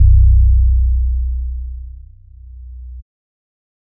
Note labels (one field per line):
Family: bass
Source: synthesizer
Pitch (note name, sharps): B0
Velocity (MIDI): 100